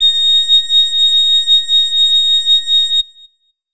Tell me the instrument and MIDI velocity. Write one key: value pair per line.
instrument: acoustic flute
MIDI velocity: 100